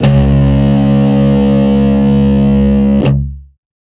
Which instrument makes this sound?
electronic guitar